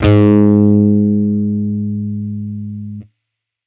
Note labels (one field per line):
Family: bass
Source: electronic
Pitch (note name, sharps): G#2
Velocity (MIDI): 127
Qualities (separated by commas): distorted